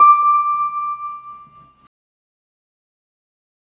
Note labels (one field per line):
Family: organ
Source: electronic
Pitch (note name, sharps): D6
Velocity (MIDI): 100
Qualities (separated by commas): fast decay